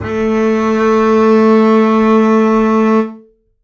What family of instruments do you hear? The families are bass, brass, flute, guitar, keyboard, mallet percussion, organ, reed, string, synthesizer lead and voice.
string